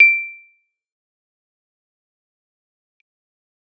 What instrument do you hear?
electronic keyboard